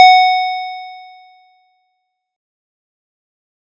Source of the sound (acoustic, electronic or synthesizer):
electronic